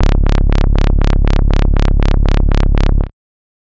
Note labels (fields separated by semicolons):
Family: bass; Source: synthesizer; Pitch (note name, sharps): C#1; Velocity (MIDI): 127; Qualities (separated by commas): bright, distorted, tempo-synced